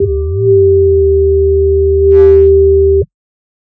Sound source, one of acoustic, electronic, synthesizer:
synthesizer